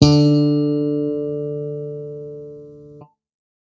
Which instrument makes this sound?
electronic bass